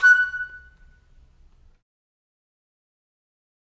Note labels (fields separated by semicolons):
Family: flute; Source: acoustic; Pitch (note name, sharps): F#6; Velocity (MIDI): 50; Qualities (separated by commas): fast decay, percussive, reverb